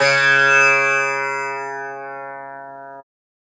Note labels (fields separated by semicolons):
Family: guitar; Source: acoustic; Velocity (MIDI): 100; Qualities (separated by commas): bright, multiphonic, reverb